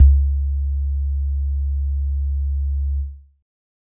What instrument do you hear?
electronic keyboard